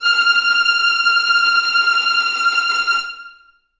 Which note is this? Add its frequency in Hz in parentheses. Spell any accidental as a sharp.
F6 (1397 Hz)